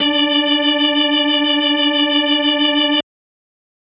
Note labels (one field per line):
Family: organ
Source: electronic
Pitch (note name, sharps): D4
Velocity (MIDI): 127